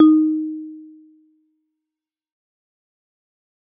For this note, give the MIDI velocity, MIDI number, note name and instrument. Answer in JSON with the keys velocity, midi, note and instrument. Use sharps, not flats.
{"velocity": 100, "midi": 63, "note": "D#4", "instrument": "acoustic mallet percussion instrument"}